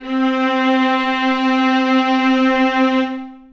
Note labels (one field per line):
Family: string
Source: acoustic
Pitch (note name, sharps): C4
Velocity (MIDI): 75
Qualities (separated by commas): long release, reverb